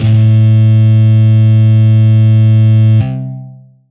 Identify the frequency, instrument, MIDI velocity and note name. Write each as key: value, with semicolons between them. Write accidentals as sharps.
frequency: 110 Hz; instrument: electronic guitar; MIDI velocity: 127; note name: A2